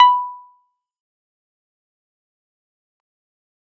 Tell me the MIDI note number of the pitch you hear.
83